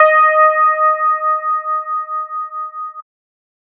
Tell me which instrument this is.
synthesizer bass